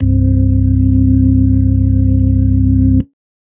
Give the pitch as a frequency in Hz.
32.7 Hz